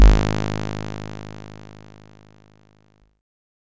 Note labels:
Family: bass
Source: synthesizer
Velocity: 50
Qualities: bright, distorted

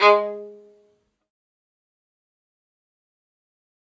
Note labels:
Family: string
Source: acoustic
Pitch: G#3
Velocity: 100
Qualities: fast decay, percussive, reverb

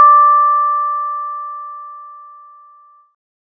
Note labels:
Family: bass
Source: synthesizer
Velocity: 25

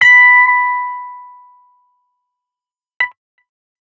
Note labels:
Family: guitar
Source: electronic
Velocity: 25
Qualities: distorted, fast decay

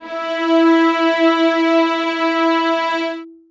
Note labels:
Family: string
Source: acoustic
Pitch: E4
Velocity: 100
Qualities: reverb

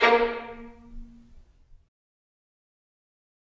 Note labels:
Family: string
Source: acoustic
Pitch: A#3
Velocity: 50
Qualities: fast decay, reverb

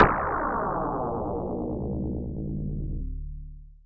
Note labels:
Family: mallet percussion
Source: electronic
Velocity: 100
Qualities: long release

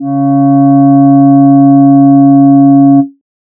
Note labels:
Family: voice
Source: synthesizer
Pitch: C#3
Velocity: 25

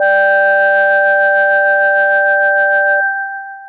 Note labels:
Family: mallet percussion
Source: electronic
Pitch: G3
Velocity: 100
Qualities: long release

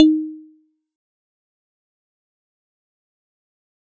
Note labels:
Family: mallet percussion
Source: acoustic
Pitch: D#4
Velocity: 50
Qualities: fast decay, percussive

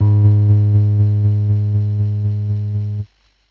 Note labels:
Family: keyboard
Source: electronic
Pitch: G#2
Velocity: 25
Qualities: dark, distorted, tempo-synced

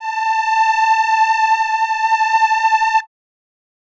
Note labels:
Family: reed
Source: acoustic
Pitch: A5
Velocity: 100

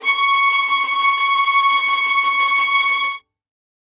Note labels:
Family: string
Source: acoustic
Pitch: C#6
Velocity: 127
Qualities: bright, non-linear envelope, reverb

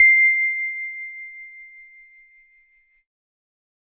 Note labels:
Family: keyboard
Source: electronic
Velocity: 75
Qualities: bright, distorted

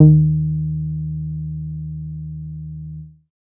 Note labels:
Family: bass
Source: synthesizer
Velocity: 25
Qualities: dark

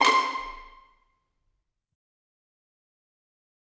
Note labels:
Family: string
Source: acoustic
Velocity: 127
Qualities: bright, fast decay, reverb

